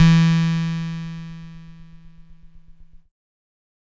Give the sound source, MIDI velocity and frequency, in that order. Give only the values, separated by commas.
electronic, 25, 164.8 Hz